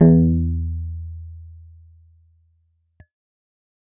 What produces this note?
electronic keyboard